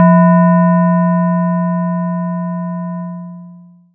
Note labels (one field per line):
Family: mallet percussion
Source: acoustic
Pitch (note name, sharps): F3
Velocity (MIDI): 25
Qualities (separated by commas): distorted, long release